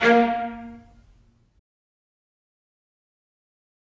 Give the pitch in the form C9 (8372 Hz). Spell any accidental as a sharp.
A#3 (233.1 Hz)